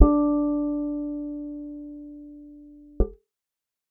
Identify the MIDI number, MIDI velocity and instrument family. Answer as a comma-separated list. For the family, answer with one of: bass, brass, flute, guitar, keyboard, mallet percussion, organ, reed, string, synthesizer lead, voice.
62, 25, guitar